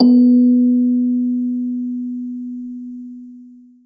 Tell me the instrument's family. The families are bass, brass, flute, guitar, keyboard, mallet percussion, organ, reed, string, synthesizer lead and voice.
mallet percussion